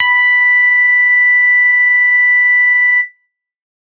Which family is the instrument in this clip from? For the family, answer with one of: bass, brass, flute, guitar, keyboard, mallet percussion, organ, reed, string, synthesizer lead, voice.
bass